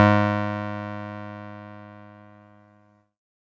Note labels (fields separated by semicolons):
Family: keyboard; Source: electronic; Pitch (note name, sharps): G#2; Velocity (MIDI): 100; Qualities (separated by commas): distorted